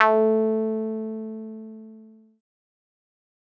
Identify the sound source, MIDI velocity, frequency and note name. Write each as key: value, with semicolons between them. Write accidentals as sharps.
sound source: synthesizer; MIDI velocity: 50; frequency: 220 Hz; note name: A3